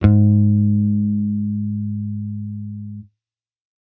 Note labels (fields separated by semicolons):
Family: bass; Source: electronic; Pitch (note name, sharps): G#2; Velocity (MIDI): 100